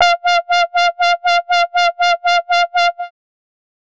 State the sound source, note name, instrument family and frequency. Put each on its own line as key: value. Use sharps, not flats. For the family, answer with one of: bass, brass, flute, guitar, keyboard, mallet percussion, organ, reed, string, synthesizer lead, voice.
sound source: synthesizer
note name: F5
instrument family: bass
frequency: 698.5 Hz